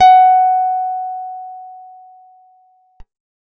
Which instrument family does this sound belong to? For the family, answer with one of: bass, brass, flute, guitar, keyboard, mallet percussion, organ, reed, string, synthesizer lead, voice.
guitar